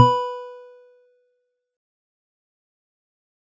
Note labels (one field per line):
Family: mallet percussion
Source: acoustic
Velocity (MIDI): 100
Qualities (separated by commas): fast decay, percussive